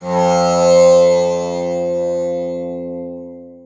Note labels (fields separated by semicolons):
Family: guitar; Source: acoustic; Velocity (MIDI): 127; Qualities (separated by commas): bright, long release, reverb